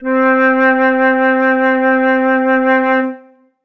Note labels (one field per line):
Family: flute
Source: acoustic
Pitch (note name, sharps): C4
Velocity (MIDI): 100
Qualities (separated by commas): reverb